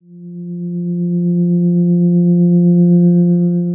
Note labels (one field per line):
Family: guitar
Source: electronic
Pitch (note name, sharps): F3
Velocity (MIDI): 100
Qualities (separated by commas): dark, long release